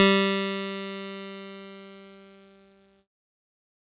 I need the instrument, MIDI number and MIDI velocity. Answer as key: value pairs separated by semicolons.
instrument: electronic keyboard; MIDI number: 55; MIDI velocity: 75